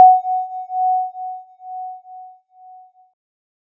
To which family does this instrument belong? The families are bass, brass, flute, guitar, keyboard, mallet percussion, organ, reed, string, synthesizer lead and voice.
keyboard